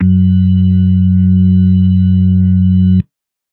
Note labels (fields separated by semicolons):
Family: organ; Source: electronic; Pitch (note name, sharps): F#2; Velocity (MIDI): 50; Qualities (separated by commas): dark